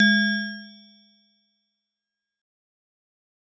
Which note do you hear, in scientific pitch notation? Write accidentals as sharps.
G#3